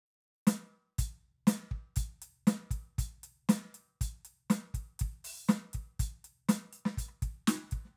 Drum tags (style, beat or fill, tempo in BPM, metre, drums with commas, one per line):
rock
beat
120 BPM
4/4
closed hi-hat, open hi-hat, hi-hat pedal, snare, cross-stick, kick